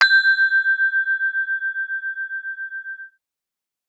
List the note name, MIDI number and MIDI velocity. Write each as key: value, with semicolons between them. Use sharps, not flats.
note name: G6; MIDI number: 91; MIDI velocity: 25